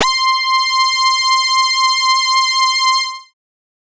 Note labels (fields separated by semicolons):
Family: bass; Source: synthesizer; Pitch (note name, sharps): C6; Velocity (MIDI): 100; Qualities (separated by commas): bright, distorted, multiphonic